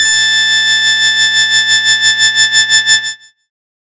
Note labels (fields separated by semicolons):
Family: bass; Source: synthesizer; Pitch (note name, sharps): A6; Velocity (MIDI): 25; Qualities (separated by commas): bright, distorted